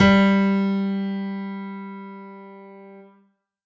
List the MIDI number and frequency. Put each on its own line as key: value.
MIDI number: 55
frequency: 196 Hz